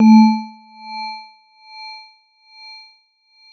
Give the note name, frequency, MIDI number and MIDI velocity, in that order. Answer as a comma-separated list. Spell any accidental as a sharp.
A3, 220 Hz, 57, 127